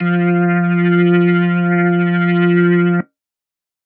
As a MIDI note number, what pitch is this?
53